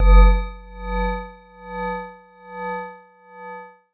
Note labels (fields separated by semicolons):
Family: mallet percussion; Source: electronic; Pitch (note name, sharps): F#1; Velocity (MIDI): 127; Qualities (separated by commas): long release